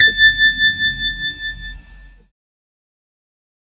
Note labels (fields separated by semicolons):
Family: keyboard; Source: synthesizer; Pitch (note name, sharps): A6; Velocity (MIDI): 25; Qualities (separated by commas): fast decay